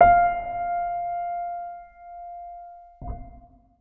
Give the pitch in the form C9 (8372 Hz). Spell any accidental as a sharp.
F5 (698.5 Hz)